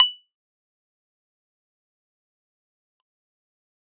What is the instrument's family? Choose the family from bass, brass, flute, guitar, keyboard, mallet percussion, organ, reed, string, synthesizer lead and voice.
keyboard